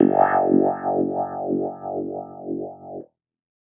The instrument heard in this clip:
electronic keyboard